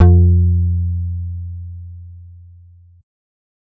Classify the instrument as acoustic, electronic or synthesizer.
synthesizer